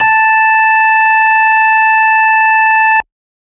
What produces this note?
electronic organ